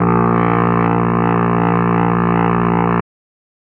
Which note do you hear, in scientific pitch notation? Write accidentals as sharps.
A#1